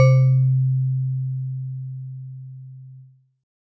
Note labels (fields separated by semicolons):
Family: mallet percussion; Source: acoustic; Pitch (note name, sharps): C3; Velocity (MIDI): 50